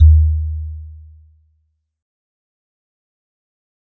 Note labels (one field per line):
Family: mallet percussion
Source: acoustic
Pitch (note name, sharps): D#2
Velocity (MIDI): 25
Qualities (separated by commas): dark, fast decay